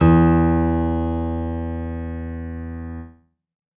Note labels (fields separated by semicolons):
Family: keyboard; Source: acoustic; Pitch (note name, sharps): E2; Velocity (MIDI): 100; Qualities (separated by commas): reverb